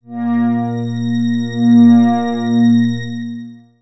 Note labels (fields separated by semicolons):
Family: synthesizer lead; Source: synthesizer; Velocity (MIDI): 25; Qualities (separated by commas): long release, non-linear envelope